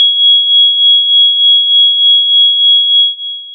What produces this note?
synthesizer lead